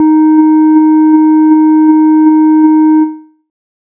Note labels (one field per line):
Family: bass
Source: synthesizer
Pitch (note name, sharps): D#4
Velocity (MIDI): 25